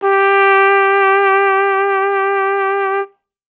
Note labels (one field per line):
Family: brass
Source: acoustic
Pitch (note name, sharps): G4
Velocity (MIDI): 50